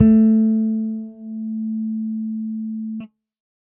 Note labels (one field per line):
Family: bass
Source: electronic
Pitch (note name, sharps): A3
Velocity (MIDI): 25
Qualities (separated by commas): dark